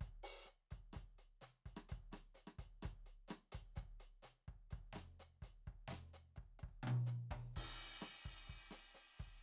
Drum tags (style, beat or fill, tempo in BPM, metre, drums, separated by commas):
bossa nova, beat, 127 BPM, 4/4, crash, closed hi-hat, open hi-hat, hi-hat pedal, snare, cross-stick, high tom, mid tom, kick